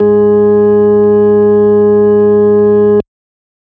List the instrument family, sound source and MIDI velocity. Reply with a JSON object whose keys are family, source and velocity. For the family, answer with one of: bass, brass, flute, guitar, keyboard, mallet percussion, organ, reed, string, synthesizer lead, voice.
{"family": "organ", "source": "electronic", "velocity": 127}